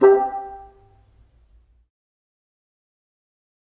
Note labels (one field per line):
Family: reed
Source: acoustic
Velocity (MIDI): 25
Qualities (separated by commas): fast decay, percussive, reverb